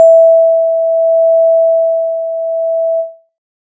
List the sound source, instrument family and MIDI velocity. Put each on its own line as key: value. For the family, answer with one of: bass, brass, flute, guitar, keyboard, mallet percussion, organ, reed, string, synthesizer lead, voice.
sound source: synthesizer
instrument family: synthesizer lead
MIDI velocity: 25